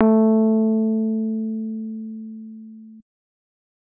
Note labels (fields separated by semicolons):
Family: keyboard; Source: electronic; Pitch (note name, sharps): A3; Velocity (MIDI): 100; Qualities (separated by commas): dark